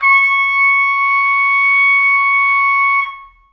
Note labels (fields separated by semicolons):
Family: brass; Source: acoustic; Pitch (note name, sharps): C#6; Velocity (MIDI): 25; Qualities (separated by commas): reverb